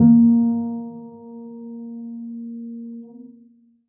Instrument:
acoustic keyboard